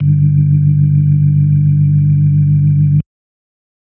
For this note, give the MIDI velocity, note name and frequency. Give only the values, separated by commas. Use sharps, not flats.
75, G1, 49 Hz